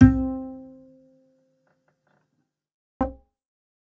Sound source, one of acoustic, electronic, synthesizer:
acoustic